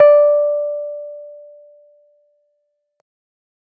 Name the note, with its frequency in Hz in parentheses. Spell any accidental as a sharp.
D5 (587.3 Hz)